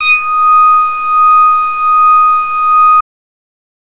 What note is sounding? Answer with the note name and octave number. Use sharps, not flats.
D#6